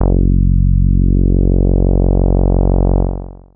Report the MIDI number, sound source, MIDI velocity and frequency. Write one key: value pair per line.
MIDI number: 30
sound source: synthesizer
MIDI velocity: 100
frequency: 46.25 Hz